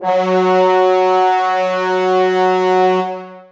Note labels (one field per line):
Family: brass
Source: acoustic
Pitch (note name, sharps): F#3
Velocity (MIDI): 127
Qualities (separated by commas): long release, reverb